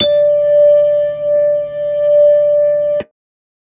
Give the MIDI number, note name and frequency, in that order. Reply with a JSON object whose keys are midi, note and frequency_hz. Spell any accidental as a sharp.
{"midi": 74, "note": "D5", "frequency_hz": 587.3}